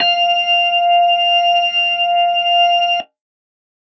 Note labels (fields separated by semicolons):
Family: organ; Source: electronic; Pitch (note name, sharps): F5; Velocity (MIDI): 50